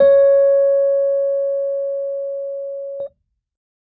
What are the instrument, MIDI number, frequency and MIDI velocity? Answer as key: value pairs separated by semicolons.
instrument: electronic keyboard; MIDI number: 73; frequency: 554.4 Hz; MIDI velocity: 75